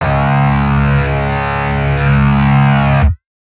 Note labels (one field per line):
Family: guitar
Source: electronic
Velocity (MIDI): 100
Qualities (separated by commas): bright, distorted